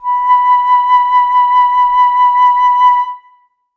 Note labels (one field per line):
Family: flute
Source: acoustic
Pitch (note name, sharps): B5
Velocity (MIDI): 50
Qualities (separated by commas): reverb